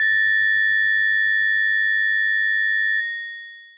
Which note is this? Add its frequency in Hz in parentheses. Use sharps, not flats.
A6 (1760 Hz)